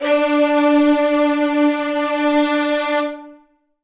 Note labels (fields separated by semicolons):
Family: string; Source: acoustic; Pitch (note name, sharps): D4; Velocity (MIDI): 100; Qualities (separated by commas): reverb